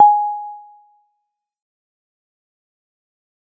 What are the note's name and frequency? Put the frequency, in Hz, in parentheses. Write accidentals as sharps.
G#5 (830.6 Hz)